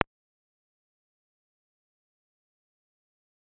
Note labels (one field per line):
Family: guitar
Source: electronic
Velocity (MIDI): 127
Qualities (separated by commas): fast decay, percussive